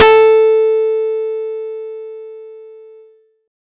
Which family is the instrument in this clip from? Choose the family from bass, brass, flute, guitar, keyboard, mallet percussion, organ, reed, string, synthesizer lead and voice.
guitar